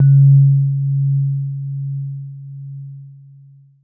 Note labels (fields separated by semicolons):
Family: keyboard; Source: electronic; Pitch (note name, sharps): C#3; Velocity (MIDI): 100; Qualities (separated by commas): dark, long release